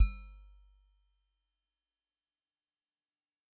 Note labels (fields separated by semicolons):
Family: mallet percussion; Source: acoustic; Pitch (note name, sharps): G1; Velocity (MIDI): 127; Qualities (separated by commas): percussive